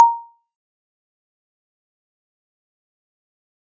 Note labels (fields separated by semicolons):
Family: mallet percussion; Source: acoustic; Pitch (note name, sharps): A#5; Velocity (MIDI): 100; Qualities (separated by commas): fast decay, percussive